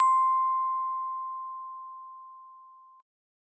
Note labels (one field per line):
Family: keyboard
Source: acoustic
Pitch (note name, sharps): C6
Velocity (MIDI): 50